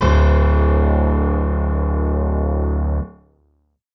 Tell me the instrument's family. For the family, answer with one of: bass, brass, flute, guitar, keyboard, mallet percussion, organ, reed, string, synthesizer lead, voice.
keyboard